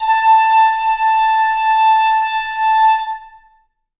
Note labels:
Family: reed; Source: acoustic; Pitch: A5; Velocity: 25; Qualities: reverb

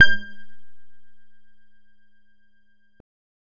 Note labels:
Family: bass; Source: synthesizer; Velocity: 50

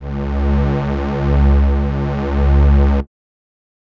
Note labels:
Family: reed; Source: acoustic; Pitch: C#2; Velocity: 50

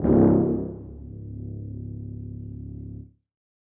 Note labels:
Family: brass; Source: acoustic; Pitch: C#1; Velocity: 25; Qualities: reverb

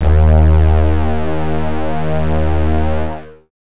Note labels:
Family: bass; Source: synthesizer; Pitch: D#2; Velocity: 50; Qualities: distorted

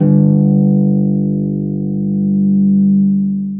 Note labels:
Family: string; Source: acoustic; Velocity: 127; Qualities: long release, reverb

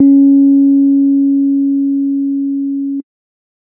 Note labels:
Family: keyboard; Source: electronic; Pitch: C#4; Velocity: 25; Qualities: dark

